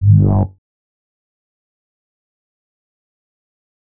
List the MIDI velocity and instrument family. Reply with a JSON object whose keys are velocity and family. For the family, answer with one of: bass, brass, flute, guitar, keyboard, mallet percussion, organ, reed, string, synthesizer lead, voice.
{"velocity": 50, "family": "bass"}